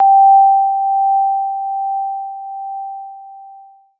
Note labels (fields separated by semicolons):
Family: keyboard; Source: electronic; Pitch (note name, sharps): G5; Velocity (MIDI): 127; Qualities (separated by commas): long release